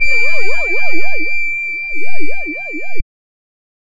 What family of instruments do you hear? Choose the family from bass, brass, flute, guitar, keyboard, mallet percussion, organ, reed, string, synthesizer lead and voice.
reed